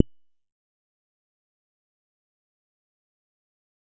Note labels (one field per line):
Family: bass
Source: synthesizer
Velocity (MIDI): 50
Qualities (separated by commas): fast decay, percussive